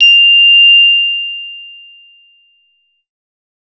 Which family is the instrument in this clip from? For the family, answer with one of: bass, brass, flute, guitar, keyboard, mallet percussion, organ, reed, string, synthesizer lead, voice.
bass